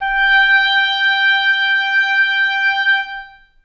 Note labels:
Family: reed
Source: acoustic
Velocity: 75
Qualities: reverb

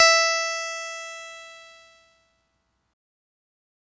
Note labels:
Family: keyboard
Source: electronic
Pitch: E5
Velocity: 25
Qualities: bright, distorted

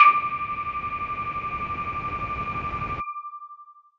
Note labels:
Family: voice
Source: synthesizer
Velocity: 50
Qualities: distorted, long release

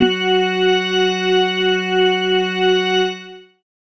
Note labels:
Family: organ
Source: electronic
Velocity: 25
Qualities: reverb

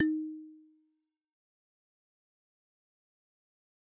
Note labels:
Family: mallet percussion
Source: acoustic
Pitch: D#4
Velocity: 100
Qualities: fast decay, percussive

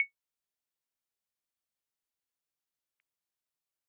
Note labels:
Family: keyboard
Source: electronic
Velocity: 75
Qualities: fast decay, percussive

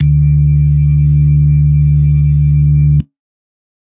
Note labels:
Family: organ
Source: electronic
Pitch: D2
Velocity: 50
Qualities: dark

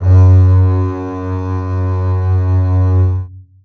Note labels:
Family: string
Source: acoustic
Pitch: F#2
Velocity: 100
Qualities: long release, reverb

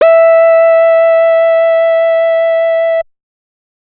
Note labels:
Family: bass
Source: synthesizer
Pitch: E5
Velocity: 127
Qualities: distorted

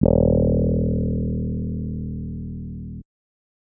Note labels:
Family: keyboard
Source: electronic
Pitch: D#1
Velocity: 75

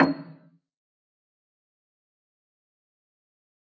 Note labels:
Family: keyboard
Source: acoustic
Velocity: 25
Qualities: fast decay, percussive, reverb

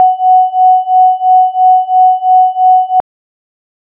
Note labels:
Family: organ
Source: electronic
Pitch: F#5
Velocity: 75

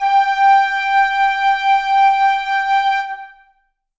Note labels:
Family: reed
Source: acoustic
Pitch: G5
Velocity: 75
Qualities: reverb

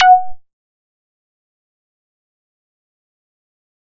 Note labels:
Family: bass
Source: synthesizer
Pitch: F#5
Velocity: 75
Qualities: fast decay, percussive

